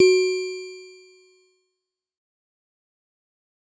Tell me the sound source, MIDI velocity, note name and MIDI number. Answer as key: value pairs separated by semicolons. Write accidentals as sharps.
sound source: acoustic; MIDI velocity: 75; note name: F#4; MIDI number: 66